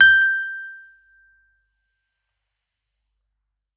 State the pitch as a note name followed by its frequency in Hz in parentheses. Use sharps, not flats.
G6 (1568 Hz)